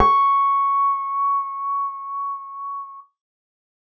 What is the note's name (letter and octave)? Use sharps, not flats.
C#6